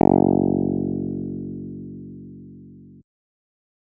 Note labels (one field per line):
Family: guitar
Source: electronic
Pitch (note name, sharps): F#1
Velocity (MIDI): 50